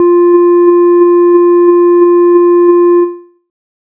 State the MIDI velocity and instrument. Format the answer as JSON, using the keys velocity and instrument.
{"velocity": 100, "instrument": "synthesizer bass"}